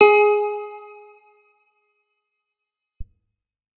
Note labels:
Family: guitar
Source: electronic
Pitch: G#4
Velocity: 100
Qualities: bright, reverb

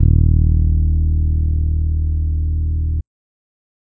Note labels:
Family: bass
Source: electronic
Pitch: D#1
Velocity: 50

